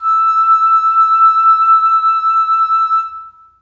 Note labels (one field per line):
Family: flute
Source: acoustic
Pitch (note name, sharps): E6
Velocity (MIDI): 50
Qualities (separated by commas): long release, reverb